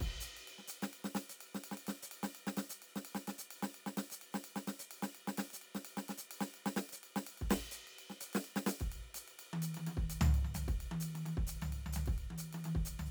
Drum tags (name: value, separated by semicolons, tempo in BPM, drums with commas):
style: linear jazz; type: beat; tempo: 128 BPM; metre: 4/4; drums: ride, hi-hat pedal, snare, high tom, floor tom, kick